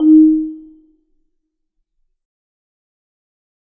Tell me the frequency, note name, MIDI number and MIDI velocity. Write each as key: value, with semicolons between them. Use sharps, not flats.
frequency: 311.1 Hz; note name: D#4; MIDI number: 63; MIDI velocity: 25